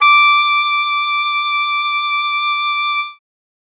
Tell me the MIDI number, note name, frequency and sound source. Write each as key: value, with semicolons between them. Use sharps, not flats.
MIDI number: 86; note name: D6; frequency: 1175 Hz; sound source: acoustic